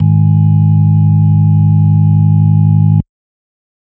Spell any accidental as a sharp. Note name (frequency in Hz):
G#1 (51.91 Hz)